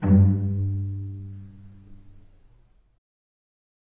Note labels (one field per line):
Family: string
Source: acoustic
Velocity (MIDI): 25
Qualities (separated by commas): dark, reverb